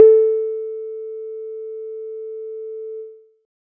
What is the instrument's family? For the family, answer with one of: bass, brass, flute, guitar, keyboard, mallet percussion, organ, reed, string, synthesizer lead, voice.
guitar